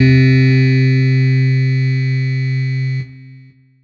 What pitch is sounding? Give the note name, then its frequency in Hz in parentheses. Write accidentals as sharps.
C3 (130.8 Hz)